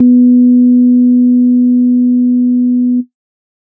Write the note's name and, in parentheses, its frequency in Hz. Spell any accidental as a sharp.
B3 (246.9 Hz)